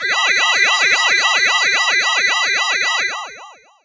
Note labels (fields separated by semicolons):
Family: voice; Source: synthesizer; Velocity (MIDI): 75; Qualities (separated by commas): long release